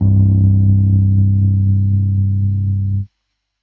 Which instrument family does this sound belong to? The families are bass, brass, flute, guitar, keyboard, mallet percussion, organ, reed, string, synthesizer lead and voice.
keyboard